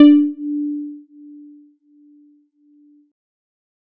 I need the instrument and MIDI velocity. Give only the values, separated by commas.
electronic keyboard, 50